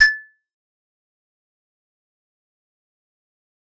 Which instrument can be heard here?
acoustic keyboard